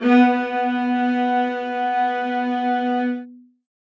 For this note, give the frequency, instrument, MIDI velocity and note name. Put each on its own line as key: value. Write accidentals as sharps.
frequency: 246.9 Hz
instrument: acoustic string instrument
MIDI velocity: 127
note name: B3